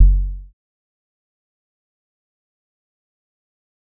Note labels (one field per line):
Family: bass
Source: synthesizer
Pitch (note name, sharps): F#1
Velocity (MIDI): 25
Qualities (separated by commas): dark, fast decay, percussive